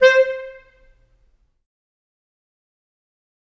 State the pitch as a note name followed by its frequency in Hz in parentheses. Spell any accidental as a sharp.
C5 (523.3 Hz)